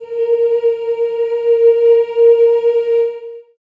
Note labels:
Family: voice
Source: acoustic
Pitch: A#4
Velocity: 25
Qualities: long release, reverb

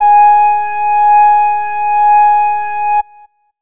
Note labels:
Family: flute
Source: acoustic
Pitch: G#5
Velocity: 50

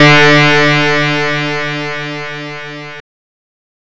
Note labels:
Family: guitar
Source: synthesizer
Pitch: D3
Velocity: 50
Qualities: bright, distorted

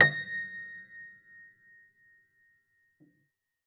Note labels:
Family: keyboard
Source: acoustic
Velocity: 100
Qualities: reverb

